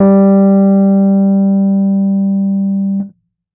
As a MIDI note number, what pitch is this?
55